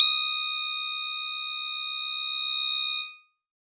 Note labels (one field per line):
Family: keyboard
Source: electronic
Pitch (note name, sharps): D#6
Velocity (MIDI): 100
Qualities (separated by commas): multiphonic